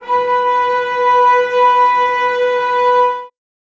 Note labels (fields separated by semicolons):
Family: string; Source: acoustic; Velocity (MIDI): 25; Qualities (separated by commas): reverb